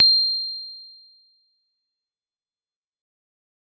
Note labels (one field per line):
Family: keyboard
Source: electronic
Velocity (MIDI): 50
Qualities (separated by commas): bright, fast decay